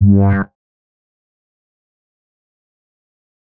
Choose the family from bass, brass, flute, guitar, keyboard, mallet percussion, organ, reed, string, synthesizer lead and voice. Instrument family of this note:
bass